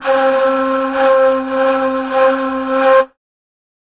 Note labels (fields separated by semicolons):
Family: flute; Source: acoustic; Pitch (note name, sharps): C4; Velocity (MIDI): 127; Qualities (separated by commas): multiphonic